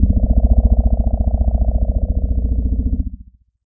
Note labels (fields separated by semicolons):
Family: keyboard; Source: electronic; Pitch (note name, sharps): A#-1; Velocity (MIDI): 25; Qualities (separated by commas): distorted, multiphonic